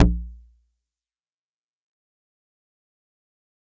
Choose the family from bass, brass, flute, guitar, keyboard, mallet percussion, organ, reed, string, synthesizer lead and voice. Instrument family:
mallet percussion